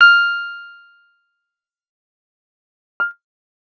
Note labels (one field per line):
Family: guitar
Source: electronic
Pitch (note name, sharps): F6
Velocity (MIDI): 25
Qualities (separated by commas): fast decay, percussive